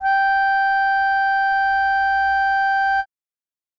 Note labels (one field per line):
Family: reed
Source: acoustic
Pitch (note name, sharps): G5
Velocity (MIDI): 25